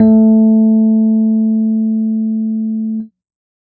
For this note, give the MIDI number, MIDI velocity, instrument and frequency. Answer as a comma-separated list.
57, 75, electronic keyboard, 220 Hz